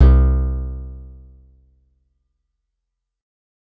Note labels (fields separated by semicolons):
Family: guitar; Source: acoustic; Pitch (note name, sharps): C2; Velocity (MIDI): 25